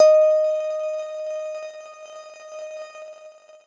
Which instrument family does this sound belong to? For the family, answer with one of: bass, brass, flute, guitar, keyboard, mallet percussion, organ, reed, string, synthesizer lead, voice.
guitar